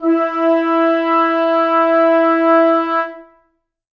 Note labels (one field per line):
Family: reed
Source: acoustic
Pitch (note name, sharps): E4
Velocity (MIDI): 75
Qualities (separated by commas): reverb